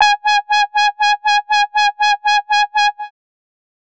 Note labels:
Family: bass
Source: synthesizer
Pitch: G#5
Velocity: 127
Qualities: bright, distorted, tempo-synced

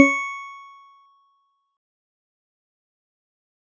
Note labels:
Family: mallet percussion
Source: acoustic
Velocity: 50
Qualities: fast decay, percussive

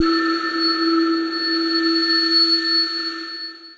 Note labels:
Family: mallet percussion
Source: electronic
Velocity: 50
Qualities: bright, long release, non-linear envelope

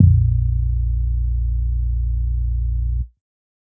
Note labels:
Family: bass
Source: synthesizer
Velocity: 50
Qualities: dark

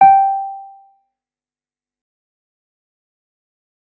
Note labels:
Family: keyboard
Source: electronic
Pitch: G5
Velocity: 75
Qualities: fast decay, percussive

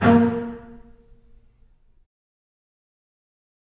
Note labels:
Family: string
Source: acoustic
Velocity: 50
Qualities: fast decay, reverb

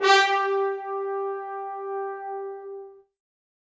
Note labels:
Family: brass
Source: acoustic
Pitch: G4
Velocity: 127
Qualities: bright, reverb

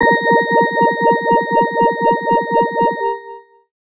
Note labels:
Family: organ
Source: electronic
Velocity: 100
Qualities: distorted

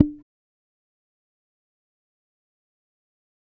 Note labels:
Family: bass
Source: electronic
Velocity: 25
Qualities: fast decay, percussive

